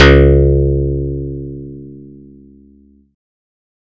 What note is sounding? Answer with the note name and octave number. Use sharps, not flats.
C#2